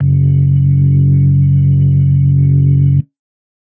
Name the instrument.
electronic organ